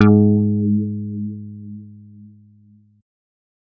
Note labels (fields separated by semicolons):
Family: bass; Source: synthesizer; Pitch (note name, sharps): G#2; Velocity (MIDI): 75; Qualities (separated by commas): distorted